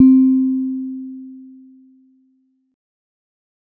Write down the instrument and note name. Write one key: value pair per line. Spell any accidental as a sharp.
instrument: acoustic mallet percussion instrument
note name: C4